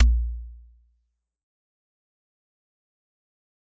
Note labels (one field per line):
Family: mallet percussion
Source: acoustic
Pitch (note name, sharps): A#1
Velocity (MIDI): 75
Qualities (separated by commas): fast decay, percussive